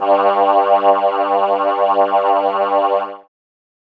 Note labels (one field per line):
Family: keyboard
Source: synthesizer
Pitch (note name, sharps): G2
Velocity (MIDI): 25